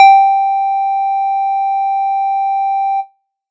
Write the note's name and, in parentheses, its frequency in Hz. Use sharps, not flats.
G5 (784 Hz)